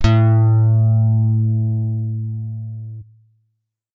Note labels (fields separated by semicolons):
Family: guitar; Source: electronic; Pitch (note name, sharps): A2; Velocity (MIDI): 100